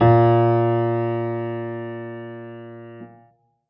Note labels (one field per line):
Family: keyboard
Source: acoustic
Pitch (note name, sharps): A#2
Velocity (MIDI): 75